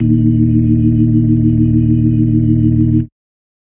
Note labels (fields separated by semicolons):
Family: organ; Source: electronic; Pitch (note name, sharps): D#1; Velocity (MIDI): 75; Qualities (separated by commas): dark